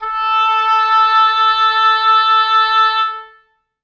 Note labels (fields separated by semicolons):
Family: reed; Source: acoustic; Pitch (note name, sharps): A4; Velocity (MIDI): 127; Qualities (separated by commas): reverb